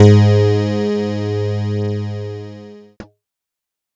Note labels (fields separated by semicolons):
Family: keyboard; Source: electronic; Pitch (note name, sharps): G#2; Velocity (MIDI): 127; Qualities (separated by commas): bright, distorted